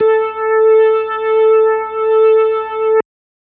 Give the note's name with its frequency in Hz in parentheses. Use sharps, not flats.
A4 (440 Hz)